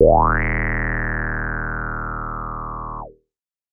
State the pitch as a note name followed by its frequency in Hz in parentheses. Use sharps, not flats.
D#1 (38.89 Hz)